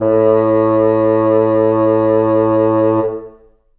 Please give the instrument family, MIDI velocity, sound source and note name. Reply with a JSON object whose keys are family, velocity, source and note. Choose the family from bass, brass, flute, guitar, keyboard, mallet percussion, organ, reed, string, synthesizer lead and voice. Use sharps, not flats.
{"family": "reed", "velocity": 127, "source": "acoustic", "note": "A2"}